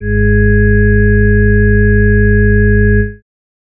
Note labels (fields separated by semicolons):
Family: organ; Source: electronic; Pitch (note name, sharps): G#1; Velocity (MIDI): 25